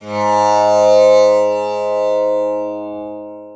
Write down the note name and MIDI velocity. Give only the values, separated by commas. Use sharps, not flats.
G#2, 50